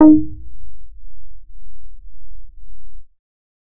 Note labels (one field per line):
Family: bass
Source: synthesizer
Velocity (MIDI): 50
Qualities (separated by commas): distorted